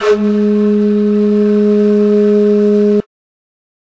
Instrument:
acoustic flute